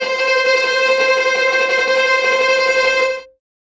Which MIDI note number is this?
72